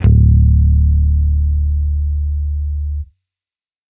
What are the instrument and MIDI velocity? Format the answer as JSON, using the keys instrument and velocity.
{"instrument": "electronic bass", "velocity": 75}